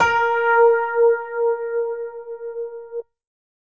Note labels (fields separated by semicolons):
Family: keyboard; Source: electronic; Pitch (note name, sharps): A#4; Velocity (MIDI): 127; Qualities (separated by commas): reverb